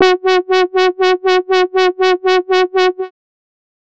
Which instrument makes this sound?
synthesizer bass